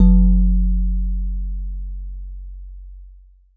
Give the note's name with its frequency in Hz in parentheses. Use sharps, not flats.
F#1 (46.25 Hz)